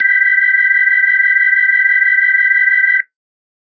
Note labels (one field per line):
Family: organ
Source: electronic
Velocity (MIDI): 127